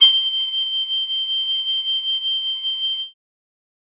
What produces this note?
acoustic flute